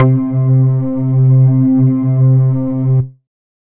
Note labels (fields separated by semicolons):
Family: bass; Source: synthesizer; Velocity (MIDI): 100